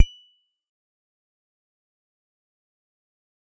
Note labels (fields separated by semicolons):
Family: guitar; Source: electronic; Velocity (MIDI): 25; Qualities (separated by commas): bright, fast decay, percussive, reverb